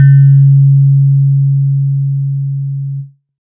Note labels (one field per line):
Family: synthesizer lead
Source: synthesizer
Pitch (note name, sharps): C#3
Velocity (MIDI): 25